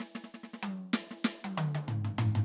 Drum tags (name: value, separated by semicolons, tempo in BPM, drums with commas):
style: soul; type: fill; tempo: 98 BPM; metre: 4/4; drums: snare, high tom, mid tom, floor tom